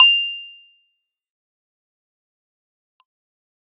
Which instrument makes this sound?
electronic keyboard